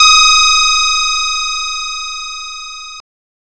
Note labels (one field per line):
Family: guitar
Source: synthesizer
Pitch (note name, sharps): D#6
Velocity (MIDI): 127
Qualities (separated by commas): bright, distorted